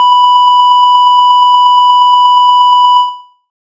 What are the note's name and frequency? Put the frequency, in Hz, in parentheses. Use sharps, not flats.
B5 (987.8 Hz)